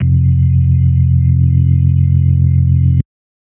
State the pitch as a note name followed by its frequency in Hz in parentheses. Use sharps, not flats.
F1 (43.65 Hz)